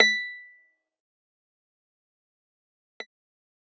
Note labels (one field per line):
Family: guitar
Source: electronic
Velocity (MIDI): 25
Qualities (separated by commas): fast decay, percussive